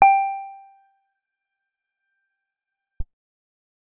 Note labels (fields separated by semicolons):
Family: guitar; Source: acoustic; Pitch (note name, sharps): G5; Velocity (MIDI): 25; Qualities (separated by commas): fast decay, percussive